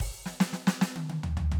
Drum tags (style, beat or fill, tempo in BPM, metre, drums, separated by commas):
punk, fill, 144 BPM, 4/4, open hi-hat, snare, high tom, floor tom, kick